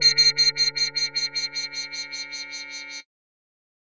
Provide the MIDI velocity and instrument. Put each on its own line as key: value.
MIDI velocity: 127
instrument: synthesizer bass